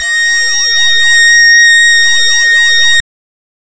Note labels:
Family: reed; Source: synthesizer; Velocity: 127; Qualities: distorted, non-linear envelope

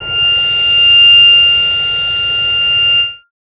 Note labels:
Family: bass; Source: synthesizer; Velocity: 50

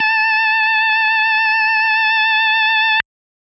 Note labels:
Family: organ; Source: electronic; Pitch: A5; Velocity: 25; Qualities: distorted

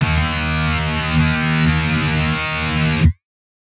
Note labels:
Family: guitar; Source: electronic; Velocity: 127; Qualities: bright, distorted

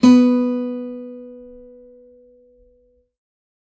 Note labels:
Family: guitar; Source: acoustic; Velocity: 100; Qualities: reverb

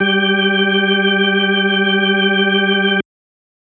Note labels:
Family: organ; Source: electronic; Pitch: G3; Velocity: 127

